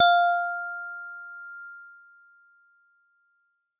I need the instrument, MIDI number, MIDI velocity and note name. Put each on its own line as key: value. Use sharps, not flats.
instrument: acoustic mallet percussion instrument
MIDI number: 77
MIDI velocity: 75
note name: F5